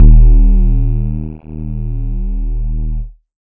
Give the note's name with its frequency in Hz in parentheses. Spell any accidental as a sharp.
D#1 (38.89 Hz)